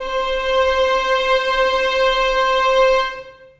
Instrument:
acoustic string instrument